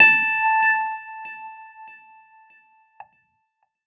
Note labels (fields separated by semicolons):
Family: keyboard; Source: electronic; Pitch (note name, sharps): A5; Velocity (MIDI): 75